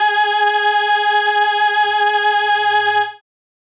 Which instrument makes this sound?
synthesizer keyboard